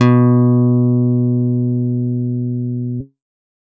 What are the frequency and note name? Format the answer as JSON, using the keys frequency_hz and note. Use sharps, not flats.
{"frequency_hz": 123.5, "note": "B2"}